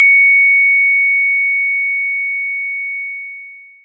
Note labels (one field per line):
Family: mallet percussion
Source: acoustic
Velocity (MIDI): 50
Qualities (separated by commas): bright, distorted, long release